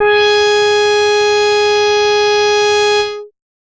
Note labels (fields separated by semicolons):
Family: bass; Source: synthesizer; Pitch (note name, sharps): G#4; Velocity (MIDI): 127; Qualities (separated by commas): bright, distorted